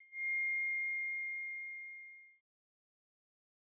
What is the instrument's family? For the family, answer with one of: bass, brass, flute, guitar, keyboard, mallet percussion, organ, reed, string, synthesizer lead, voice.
bass